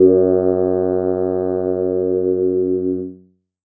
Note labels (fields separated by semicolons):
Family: keyboard; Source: electronic; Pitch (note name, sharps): F#2; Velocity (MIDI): 25; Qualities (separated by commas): distorted, multiphonic